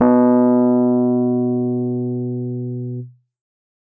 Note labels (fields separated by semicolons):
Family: keyboard; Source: electronic; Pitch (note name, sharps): B2; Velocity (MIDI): 127